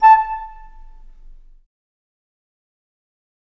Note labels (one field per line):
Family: flute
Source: acoustic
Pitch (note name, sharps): A5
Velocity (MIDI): 25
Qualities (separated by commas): fast decay, percussive, reverb